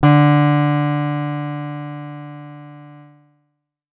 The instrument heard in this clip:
acoustic guitar